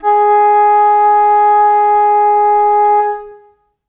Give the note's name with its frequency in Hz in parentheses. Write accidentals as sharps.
G#4 (415.3 Hz)